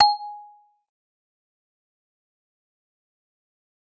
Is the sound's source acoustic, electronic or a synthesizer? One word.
acoustic